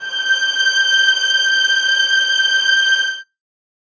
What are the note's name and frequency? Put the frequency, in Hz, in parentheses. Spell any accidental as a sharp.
G6 (1568 Hz)